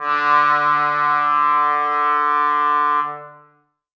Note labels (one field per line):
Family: brass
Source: acoustic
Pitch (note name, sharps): D3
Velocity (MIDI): 75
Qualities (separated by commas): reverb